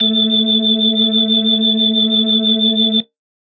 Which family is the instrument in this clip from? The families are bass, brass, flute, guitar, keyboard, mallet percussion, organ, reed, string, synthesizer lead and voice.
organ